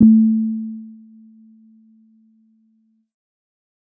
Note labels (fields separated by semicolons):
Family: keyboard; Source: electronic; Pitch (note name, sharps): A3; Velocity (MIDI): 75; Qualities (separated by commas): dark